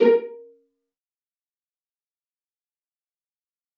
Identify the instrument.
acoustic string instrument